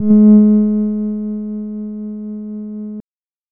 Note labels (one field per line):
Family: bass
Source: synthesizer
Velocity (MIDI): 50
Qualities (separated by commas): dark, distorted, non-linear envelope